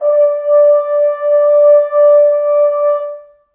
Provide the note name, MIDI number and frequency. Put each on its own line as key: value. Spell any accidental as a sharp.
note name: D5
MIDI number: 74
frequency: 587.3 Hz